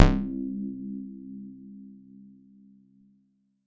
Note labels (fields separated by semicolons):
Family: guitar; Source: electronic; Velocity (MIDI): 100